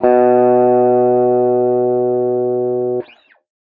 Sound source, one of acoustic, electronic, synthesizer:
electronic